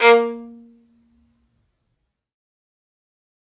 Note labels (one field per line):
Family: string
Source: acoustic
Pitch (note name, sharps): A#3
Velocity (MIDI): 127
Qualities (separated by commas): bright, fast decay, percussive, reverb